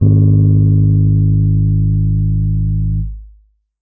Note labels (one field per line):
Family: keyboard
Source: electronic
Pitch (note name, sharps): G#1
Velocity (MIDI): 75